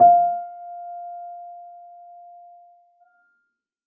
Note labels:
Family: keyboard; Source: acoustic; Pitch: F5; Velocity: 25; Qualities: dark

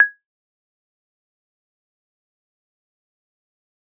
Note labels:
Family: mallet percussion; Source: acoustic; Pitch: G#6; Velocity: 127; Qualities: dark, fast decay, percussive, reverb

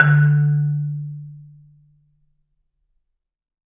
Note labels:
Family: mallet percussion; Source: acoustic; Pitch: D3; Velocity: 127; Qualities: dark, reverb

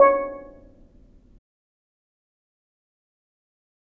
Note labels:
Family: mallet percussion; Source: acoustic; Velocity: 25; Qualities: fast decay, percussive, reverb

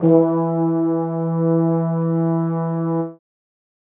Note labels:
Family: brass; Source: acoustic; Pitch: E3; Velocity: 25; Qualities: reverb

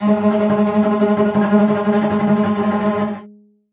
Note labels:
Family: string; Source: acoustic; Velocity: 127; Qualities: non-linear envelope, reverb

